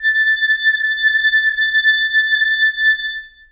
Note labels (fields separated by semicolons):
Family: reed; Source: acoustic; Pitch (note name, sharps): A6; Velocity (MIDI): 25; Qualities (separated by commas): reverb